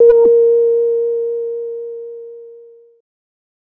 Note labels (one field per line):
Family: bass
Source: synthesizer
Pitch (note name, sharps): A#4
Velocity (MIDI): 75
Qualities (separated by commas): distorted